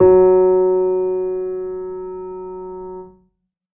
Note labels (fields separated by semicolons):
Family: keyboard; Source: acoustic; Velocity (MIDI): 25; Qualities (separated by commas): reverb